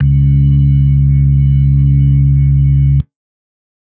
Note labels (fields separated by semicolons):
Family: organ; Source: electronic; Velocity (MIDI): 127; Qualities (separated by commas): dark